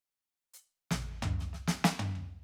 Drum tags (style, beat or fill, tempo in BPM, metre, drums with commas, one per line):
rock
fill
95 BPM
4/4
hi-hat pedal, snare, high tom, mid tom, floor tom